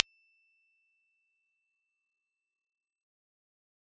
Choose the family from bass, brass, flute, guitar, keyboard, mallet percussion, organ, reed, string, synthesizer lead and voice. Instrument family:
bass